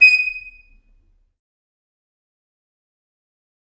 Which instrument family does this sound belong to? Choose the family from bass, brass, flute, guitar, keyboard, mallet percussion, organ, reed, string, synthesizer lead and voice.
flute